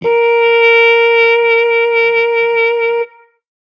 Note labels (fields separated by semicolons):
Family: brass; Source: acoustic; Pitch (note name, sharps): A#4; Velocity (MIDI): 25